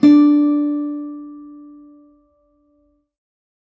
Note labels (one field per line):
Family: guitar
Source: acoustic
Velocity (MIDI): 50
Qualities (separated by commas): reverb